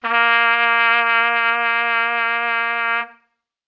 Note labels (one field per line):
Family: brass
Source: acoustic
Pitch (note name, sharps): A#3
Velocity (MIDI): 50